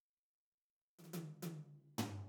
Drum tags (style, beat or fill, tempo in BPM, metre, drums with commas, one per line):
Afro-Cuban
fill
105 BPM
4/4
high tom, floor tom